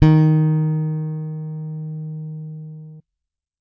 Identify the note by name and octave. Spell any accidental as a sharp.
D#3